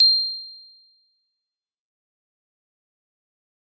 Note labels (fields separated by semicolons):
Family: mallet percussion; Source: acoustic; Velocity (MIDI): 75; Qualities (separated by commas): bright, fast decay